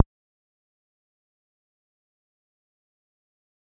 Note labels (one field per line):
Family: bass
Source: synthesizer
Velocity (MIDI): 127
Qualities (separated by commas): fast decay, percussive